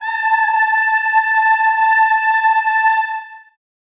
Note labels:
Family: voice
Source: acoustic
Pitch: A5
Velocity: 75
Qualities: reverb

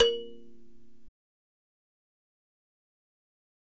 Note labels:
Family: mallet percussion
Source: acoustic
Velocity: 100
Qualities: fast decay, reverb

